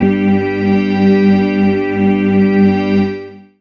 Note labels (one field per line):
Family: organ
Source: electronic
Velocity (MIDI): 25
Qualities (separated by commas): long release, reverb